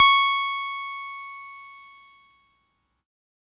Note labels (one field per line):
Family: keyboard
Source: electronic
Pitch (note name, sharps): C#6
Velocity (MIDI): 25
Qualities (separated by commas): bright, distorted